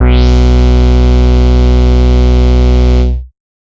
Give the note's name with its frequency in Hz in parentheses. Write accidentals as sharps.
B1 (61.74 Hz)